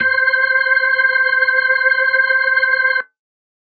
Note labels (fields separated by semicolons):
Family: organ; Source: electronic; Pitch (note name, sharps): C5; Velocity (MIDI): 50; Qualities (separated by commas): reverb